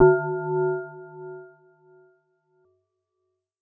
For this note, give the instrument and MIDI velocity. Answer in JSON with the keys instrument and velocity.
{"instrument": "synthesizer mallet percussion instrument", "velocity": 75}